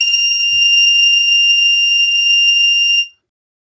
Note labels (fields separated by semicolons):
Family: reed; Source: acoustic; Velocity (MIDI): 75; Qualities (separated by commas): bright, reverb